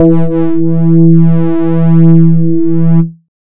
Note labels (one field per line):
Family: bass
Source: synthesizer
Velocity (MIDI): 25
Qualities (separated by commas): distorted